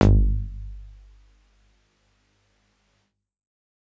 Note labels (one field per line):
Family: keyboard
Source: electronic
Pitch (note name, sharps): G1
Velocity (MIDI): 127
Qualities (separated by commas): dark